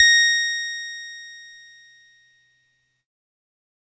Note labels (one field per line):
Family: keyboard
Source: electronic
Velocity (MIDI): 75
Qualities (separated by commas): bright, distorted